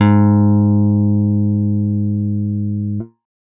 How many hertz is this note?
103.8 Hz